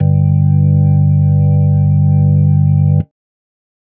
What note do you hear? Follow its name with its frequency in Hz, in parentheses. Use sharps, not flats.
G1 (49 Hz)